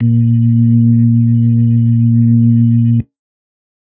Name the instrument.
electronic organ